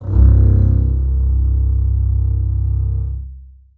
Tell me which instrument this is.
acoustic string instrument